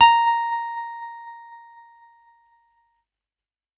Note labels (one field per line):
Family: keyboard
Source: electronic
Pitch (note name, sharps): A#5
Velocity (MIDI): 127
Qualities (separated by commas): distorted, tempo-synced